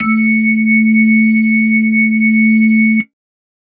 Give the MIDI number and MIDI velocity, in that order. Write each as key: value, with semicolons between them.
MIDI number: 57; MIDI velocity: 75